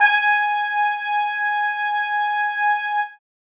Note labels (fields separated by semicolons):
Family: brass; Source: acoustic; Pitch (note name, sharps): G#5; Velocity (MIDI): 100; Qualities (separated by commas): reverb